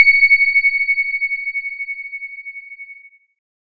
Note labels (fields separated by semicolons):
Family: keyboard; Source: electronic; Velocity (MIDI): 25